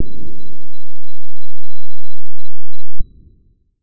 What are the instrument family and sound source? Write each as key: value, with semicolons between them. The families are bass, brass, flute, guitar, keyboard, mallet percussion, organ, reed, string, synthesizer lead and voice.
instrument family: guitar; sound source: electronic